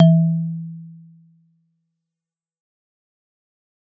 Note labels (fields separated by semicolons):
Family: mallet percussion; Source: acoustic; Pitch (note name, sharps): E3; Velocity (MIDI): 127; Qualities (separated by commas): dark, fast decay